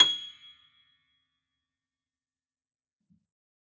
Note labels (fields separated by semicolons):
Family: keyboard; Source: acoustic; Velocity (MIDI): 100; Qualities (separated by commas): fast decay, percussive